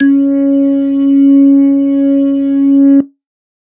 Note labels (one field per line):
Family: organ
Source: electronic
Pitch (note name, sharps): C#4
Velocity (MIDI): 75